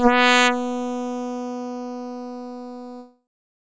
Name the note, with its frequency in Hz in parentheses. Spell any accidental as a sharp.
B3 (246.9 Hz)